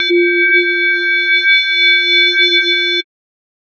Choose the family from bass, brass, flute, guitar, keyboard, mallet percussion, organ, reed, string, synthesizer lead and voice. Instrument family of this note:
mallet percussion